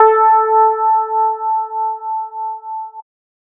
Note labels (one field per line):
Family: bass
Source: synthesizer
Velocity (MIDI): 75